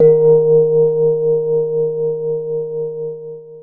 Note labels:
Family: keyboard; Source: electronic; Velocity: 127; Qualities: long release, reverb

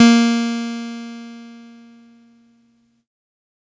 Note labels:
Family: keyboard; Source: electronic; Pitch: A#3; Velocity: 75; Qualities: bright, distorted

